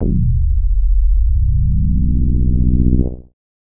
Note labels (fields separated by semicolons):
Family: bass; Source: synthesizer; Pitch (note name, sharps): B-1; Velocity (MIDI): 75; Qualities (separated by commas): distorted, multiphonic